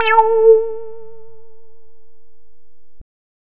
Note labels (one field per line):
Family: bass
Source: synthesizer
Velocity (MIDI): 75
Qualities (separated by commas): distorted